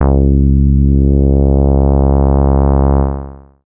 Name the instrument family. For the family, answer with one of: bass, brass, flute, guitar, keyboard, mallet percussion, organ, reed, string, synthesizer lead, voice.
bass